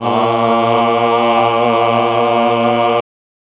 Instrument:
electronic voice